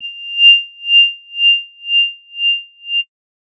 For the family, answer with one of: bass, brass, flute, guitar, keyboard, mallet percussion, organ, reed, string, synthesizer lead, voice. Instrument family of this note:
bass